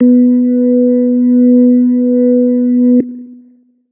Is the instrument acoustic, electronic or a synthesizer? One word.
electronic